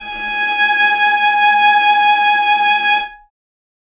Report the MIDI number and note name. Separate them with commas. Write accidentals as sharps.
80, G#5